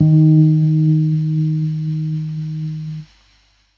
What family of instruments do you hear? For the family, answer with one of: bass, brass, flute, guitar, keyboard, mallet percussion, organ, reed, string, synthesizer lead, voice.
keyboard